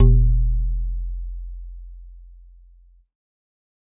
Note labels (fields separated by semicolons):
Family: mallet percussion; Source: acoustic; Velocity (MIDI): 100